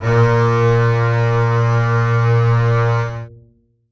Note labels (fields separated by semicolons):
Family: string; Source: acoustic; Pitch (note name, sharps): A#2; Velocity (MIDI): 100; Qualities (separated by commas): reverb